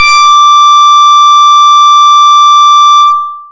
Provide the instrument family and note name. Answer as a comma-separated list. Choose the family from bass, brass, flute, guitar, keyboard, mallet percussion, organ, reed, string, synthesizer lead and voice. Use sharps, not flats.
bass, D6